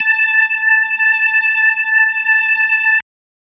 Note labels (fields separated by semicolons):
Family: organ; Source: electronic; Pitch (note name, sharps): A5; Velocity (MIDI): 100